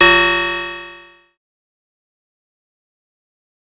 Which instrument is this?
synthesizer bass